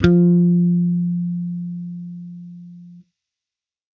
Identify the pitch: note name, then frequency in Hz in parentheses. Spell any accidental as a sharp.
F3 (174.6 Hz)